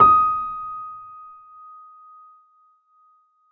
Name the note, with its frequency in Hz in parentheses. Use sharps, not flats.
D#6 (1245 Hz)